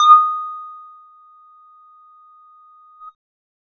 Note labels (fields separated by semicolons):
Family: bass; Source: synthesizer; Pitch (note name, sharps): D#6; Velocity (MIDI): 50; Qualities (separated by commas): percussive